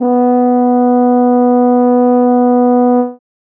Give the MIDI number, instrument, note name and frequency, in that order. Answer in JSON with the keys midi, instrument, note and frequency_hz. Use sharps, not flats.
{"midi": 59, "instrument": "acoustic brass instrument", "note": "B3", "frequency_hz": 246.9}